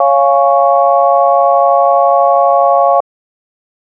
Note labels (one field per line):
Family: organ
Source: electronic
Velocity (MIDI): 127